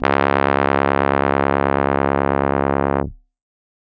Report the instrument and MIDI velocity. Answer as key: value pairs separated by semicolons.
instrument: electronic keyboard; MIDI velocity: 127